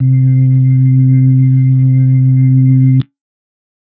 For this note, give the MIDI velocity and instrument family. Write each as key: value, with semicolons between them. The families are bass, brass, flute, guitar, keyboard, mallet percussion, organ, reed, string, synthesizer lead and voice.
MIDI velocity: 127; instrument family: organ